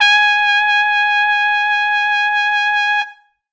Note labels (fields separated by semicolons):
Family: brass; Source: acoustic; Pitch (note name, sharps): G#5; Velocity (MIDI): 127; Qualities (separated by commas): bright